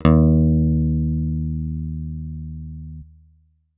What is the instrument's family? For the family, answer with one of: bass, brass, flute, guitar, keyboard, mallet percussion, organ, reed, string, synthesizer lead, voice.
guitar